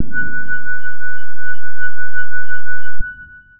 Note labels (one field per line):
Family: guitar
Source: electronic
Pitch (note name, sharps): F#6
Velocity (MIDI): 25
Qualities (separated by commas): dark, distorted, long release